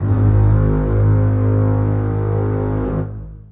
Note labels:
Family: string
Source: acoustic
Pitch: G#1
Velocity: 100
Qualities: long release, reverb

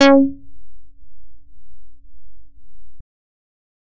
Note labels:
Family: bass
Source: synthesizer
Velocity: 127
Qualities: distorted

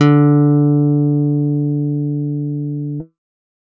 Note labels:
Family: guitar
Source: electronic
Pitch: D3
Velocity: 25

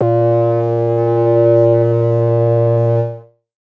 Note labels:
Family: synthesizer lead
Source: synthesizer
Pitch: A#2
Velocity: 127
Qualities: distorted, multiphonic, non-linear envelope

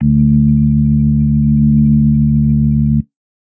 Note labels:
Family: organ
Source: electronic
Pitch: D2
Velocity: 25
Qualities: dark

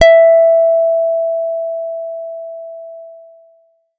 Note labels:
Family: guitar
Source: electronic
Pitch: E5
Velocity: 50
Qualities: long release

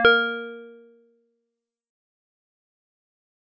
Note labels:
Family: mallet percussion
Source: acoustic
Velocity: 100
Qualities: dark, fast decay, multiphonic, percussive

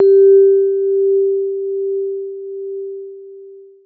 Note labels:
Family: keyboard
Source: electronic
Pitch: G4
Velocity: 127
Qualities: long release

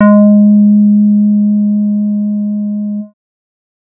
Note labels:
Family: bass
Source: synthesizer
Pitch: G#3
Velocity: 127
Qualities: dark

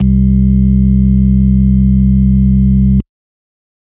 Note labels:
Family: organ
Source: electronic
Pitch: C2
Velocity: 25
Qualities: dark

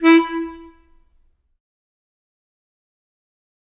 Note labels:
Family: reed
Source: acoustic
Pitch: E4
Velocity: 75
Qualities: fast decay, reverb

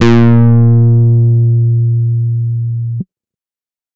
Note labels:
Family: guitar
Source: electronic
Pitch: A#2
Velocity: 50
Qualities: bright, distorted

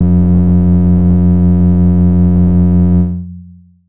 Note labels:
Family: keyboard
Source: electronic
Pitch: F2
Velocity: 127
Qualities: distorted, long release

